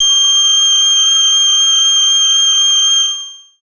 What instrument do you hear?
synthesizer voice